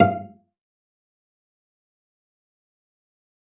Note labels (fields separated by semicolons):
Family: string; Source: acoustic; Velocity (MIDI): 25; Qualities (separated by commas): fast decay, percussive, reverb